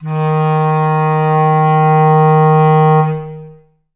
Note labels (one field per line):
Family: reed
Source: acoustic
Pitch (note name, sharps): D#3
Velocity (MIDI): 75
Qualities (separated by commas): long release, reverb